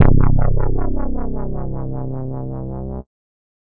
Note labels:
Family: bass; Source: synthesizer; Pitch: C1; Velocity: 75; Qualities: dark, distorted

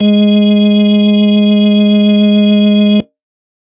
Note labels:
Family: organ; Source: electronic; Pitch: G#3; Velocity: 50; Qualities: distorted

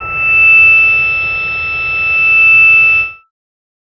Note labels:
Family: bass; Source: synthesizer; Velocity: 50

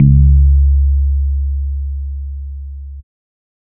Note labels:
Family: bass; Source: synthesizer; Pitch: C#2; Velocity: 50

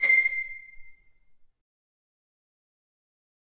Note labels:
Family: string; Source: acoustic; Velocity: 127; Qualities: bright, fast decay, reverb

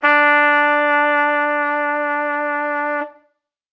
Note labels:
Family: brass; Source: acoustic; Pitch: D4; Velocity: 75

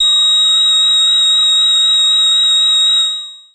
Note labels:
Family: voice; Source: synthesizer; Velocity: 100; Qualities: bright, long release

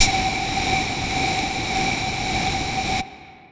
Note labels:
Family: flute; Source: acoustic; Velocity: 25; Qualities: distorted, long release

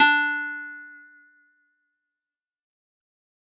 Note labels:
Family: guitar; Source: acoustic; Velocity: 100; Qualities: fast decay

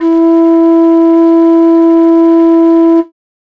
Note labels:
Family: flute; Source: acoustic; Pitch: E4; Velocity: 127

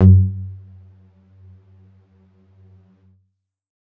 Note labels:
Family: keyboard; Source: electronic; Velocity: 127; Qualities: dark, percussive, reverb

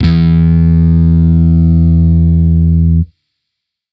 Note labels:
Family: bass; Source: electronic; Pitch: E2; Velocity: 127; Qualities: distorted

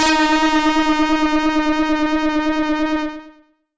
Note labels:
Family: bass; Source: synthesizer; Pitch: D#4; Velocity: 127; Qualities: bright, distorted, tempo-synced

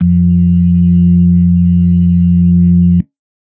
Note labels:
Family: organ; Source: electronic; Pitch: F2; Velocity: 25; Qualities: dark

